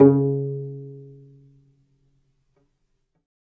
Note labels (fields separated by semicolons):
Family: string; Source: acoustic; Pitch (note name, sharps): C#3; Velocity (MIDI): 75; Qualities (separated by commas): dark, reverb